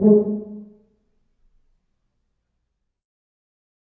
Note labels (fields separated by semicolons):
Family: brass; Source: acoustic; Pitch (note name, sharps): G#3; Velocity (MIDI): 75; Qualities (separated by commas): dark, percussive, reverb